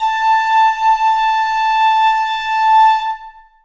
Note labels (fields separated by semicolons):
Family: flute; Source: acoustic; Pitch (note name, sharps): A5; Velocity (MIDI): 75; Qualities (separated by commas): long release, reverb